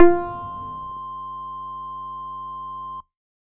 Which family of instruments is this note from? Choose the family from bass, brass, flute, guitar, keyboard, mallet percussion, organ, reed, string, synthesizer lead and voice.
bass